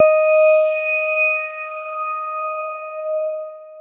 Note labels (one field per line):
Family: keyboard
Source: electronic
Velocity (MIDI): 75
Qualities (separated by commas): dark, long release